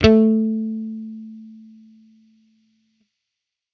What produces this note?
electronic bass